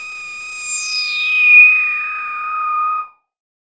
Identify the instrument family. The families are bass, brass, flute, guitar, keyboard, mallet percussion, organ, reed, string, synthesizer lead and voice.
bass